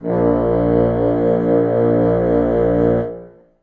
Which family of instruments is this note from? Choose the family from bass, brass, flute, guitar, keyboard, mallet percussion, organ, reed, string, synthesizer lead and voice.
reed